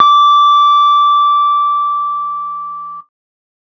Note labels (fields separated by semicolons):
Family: guitar; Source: electronic; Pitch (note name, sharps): D6; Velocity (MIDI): 50